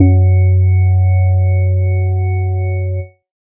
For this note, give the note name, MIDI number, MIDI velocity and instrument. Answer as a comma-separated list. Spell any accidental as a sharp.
F#2, 42, 50, electronic organ